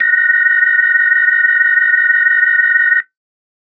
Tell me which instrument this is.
electronic organ